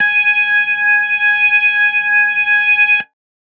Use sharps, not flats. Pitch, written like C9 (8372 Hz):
G#5 (830.6 Hz)